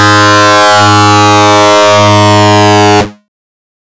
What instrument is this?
synthesizer bass